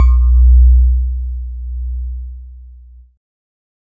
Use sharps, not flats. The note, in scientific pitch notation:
B1